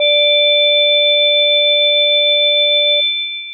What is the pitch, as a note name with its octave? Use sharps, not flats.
D5